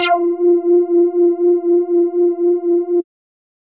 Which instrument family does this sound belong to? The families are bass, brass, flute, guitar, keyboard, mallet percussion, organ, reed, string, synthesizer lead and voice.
bass